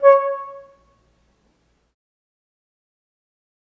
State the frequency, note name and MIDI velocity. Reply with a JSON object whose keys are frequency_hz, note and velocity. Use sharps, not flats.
{"frequency_hz": 554.4, "note": "C#5", "velocity": 50}